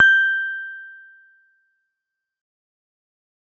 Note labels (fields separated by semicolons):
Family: keyboard; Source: electronic; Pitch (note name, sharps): G6; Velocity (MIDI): 25; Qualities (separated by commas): dark, fast decay